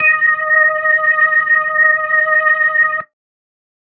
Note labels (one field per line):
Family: organ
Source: electronic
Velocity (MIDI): 75